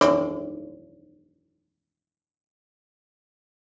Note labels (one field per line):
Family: guitar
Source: acoustic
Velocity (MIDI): 127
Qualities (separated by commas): fast decay